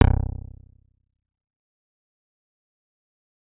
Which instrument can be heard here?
synthesizer bass